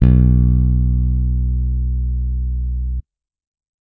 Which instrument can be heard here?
electronic bass